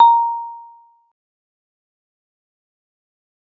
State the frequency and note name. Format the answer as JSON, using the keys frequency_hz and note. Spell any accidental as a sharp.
{"frequency_hz": 932.3, "note": "A#5"}